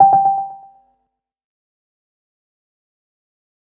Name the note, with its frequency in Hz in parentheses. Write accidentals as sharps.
G5 (784 Hz)